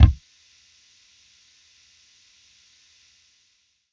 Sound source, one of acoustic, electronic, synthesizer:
electronic